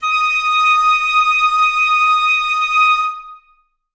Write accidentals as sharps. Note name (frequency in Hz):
D#6 (1245 Hz)